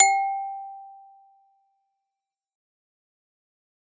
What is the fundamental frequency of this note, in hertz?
784 Hz